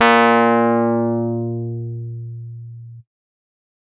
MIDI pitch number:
46